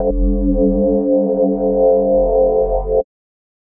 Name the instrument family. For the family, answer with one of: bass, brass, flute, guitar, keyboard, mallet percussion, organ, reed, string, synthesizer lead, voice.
mallet percussion